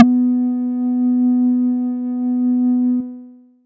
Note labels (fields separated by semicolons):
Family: bass; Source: synthesizer; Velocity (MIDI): 50; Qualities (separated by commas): multiphonic